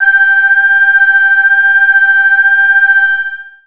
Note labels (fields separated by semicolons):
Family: bass; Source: synthesizer; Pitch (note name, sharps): G6; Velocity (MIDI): 50; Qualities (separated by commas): distorted, long release, multiphonic